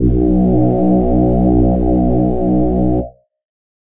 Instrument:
synthesizer voice